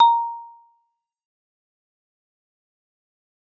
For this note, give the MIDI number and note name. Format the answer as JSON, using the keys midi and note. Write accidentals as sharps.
{"midi": 82, "note": "A#5"}